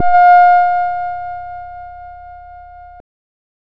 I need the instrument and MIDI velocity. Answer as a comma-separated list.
synthesizer bass, 75